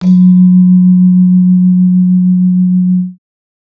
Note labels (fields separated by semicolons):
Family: mallet percussion; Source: acoustic; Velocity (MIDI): 25; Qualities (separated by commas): multiphonic